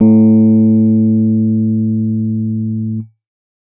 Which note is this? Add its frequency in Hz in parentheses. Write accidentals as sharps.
A2 (110 Hz)